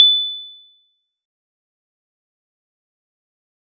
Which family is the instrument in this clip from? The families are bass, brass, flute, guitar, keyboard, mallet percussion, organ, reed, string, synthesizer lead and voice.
mallet percussion